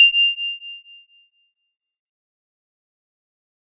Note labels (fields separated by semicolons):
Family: guitar; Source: synthesizer; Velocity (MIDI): 100; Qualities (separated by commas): bright, fast decay